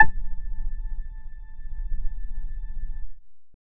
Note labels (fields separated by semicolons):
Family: bass; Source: synthesizer; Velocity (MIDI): 25; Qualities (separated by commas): distorted, long release